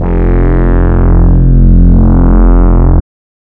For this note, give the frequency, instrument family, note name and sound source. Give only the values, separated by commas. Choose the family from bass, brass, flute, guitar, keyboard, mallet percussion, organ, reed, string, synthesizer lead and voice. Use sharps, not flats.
43.65 Hz, reed, F1, synthesizer